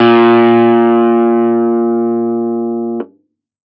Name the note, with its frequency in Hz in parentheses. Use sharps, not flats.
A#2 (116.5 Hz)